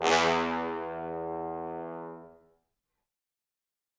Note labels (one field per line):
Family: brass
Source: acoustic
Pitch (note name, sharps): E2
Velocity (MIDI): 127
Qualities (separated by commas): bright, fast decay, reverb